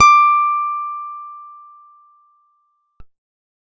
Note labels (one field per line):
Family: guitar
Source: acoustic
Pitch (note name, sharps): D6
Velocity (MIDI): 25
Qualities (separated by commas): bright